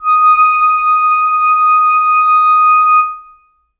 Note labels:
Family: reed; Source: acoustic; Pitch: D#6; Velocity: 75; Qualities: reverb

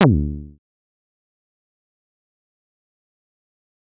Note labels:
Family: bass; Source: synthesizer; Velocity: 127; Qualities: distorted, fast decay, percussive

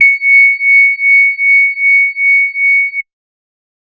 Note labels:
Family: organ; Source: electronic; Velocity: 50

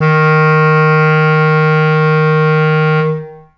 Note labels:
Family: reed; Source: acoustic; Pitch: D#3; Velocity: 100; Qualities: long release, reverb

